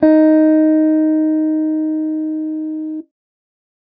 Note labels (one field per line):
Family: guitar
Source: electronic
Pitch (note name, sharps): D#4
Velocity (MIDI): 75